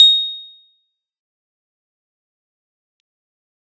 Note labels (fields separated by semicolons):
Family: keyboard; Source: electronic; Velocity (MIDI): 50; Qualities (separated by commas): bright, fast decay, percussive